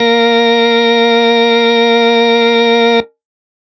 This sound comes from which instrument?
electronic organ